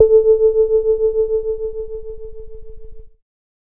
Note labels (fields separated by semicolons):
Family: keyboard; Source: electronic; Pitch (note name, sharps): A4; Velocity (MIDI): 75; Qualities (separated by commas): dark